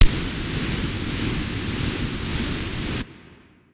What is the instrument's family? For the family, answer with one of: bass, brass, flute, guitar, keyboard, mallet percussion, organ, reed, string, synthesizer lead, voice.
flute